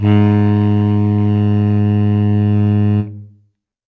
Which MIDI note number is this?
44